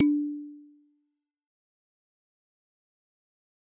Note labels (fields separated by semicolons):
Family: mallet percussion; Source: acoustic; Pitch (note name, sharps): D4; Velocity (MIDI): 127; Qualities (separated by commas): fast decay, percussive